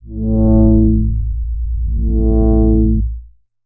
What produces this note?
synthesizer bass